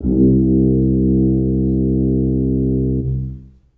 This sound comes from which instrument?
acoustic brass instrument